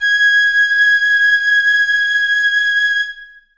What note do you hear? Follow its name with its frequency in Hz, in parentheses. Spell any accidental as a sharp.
G#6 (1661 Hz)